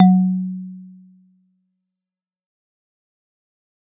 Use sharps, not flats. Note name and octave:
F#3